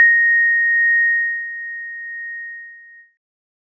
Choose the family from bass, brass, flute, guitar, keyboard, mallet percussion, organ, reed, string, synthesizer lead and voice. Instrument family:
keyboard